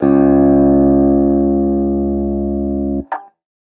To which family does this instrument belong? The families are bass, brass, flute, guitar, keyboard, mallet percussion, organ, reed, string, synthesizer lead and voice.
guitar